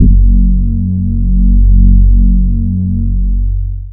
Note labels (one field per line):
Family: bass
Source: synthesizer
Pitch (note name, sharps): F#1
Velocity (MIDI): 50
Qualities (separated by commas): long release